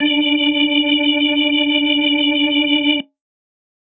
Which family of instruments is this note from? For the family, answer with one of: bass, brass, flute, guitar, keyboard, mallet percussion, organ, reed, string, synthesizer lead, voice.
organ